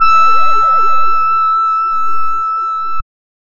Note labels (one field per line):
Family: reed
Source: synthesizer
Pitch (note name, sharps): E6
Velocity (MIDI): 25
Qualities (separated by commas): distorted, non-linear envelope